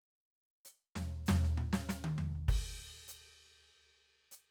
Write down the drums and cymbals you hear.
crash, hi-hat pedal, snare, high tom, mid tom, floor tom and kick